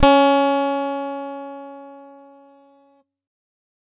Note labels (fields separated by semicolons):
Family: guitar; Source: electronic; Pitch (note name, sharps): C#4; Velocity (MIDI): 100; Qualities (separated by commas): bright